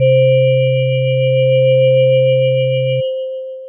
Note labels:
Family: mallet percussion; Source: electronic; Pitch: C3; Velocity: 25; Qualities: long release

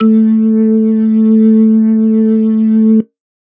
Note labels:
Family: organ; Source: electronic; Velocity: 127; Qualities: dark

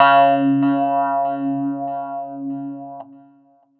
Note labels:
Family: keyboard; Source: electronic; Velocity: 25

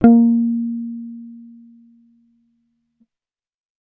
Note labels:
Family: bass; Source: electronic; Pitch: A#3; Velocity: 25

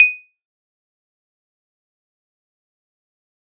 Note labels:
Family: keyboard; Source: electronic; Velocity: 50; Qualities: bright, fast decay, percussive

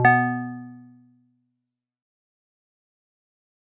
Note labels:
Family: mallet percussion; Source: acoustic; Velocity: 100; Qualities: dark, fast decay, multiphonic

